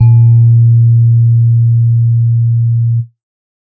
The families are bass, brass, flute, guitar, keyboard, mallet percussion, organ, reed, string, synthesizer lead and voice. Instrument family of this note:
keyboard